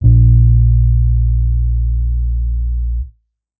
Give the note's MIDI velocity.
75